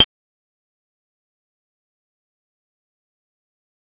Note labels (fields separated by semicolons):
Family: bass; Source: synthesizer; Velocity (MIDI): 75; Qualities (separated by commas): fast decay, percussive